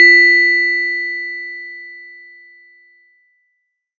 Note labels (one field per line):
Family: mallet percussion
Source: acoustic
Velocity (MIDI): 50